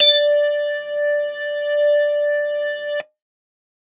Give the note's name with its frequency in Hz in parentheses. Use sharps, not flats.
D5 (587.3 Hz)